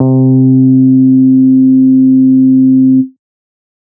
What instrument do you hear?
synthesizer bass